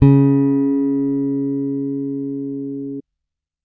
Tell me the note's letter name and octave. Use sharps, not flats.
C#3